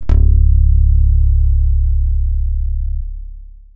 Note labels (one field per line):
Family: guitar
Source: electronic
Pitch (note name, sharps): C#1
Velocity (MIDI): 127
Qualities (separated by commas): long release